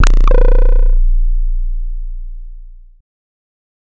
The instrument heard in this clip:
synthesizer bass